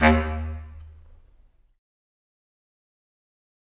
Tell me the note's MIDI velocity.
50